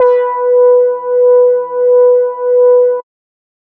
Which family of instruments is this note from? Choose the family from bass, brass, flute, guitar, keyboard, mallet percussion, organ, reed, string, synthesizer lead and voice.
bass